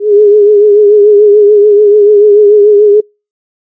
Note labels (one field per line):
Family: flute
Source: synthesizer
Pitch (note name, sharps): G#4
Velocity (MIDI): 127